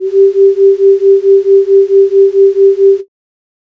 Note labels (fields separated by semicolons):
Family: flute; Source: synthesizer; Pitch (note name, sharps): G4; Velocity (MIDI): 25